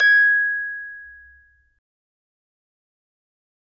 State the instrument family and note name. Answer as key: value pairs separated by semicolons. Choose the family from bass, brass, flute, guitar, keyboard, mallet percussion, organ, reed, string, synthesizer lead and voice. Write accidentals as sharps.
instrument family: mallet percussion; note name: G#6